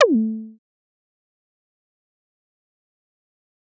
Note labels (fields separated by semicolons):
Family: bass; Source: synthesizer; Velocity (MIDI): 75; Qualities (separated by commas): fast decay, percussive